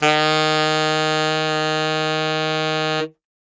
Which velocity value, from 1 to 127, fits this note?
100